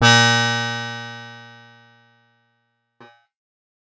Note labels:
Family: guitar; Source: acoustic; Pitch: A#2; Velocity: 127; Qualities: bright, distorted

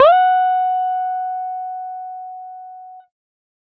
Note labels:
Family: guitar; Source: electronic; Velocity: 127

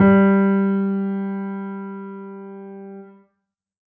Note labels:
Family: keyboard; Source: acoustic; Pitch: G3; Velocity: 75

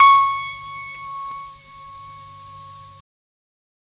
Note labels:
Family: keyboard; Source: electronic; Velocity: 127; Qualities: bright

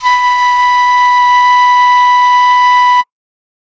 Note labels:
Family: flute; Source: acoustic; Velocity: 25

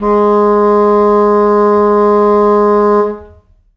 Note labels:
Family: reed; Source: acoustic; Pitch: G#3; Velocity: 25; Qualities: long release, reverb

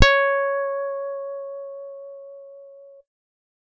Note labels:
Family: guitar; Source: electronic; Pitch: C#5; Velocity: 25

